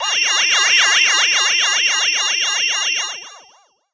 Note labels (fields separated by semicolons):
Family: voice; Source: synthesizer; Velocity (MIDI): 50; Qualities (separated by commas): bright, distorted, long release